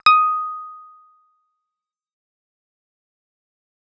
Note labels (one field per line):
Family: bass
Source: synthesizer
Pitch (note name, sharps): D#6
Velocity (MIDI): 25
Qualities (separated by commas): fast decay